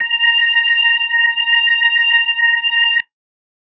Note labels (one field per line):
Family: organ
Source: electronic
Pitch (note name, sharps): A#5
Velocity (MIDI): 25